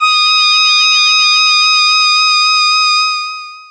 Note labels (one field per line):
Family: voice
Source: synthesizer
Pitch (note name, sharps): D#6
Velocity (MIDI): 75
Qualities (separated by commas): long release